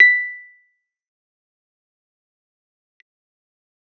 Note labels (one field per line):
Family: keyboard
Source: electronic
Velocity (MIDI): 25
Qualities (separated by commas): fast decay, percussive